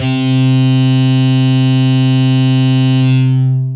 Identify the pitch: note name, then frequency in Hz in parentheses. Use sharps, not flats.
C3 (130.8 Hz)